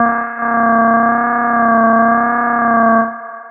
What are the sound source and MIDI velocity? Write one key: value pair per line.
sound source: synthesizer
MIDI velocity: 25